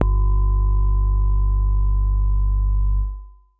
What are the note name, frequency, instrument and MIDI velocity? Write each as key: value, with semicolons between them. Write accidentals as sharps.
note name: G1; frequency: 49 Hz; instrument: acoustic keyboard; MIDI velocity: 75